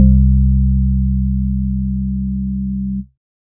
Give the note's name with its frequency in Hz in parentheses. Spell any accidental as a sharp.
C2 (65.41 Hz)